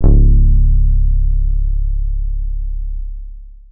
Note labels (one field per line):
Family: guitar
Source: electronic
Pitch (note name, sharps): C#1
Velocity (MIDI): 25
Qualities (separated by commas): long release